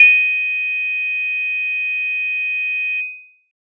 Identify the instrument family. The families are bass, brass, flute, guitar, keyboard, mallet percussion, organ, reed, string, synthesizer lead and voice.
keyboard